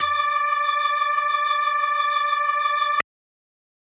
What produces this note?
electronic organ